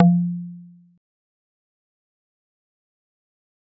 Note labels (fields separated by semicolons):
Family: mallet percussion; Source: acoustic; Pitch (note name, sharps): F3; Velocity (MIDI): 25; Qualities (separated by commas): fast decay, percussive